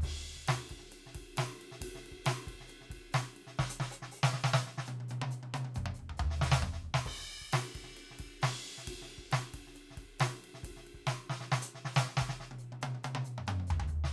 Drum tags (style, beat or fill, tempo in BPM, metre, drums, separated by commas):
rock, beat, 136 BPM, 4/4, crash, ride, closed hi-hat, open hi-hat, hi-hat pedal, snare, high tom, mid tom, floor tom, kick